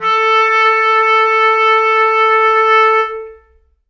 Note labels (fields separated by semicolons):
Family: reed; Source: acoustic; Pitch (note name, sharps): A4; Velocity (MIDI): 75; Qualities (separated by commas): reverb